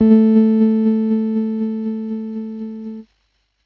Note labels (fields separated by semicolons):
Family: keyboard; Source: electronic; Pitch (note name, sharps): A3; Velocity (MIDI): 50; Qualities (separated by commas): dark, distorted, tempo-synced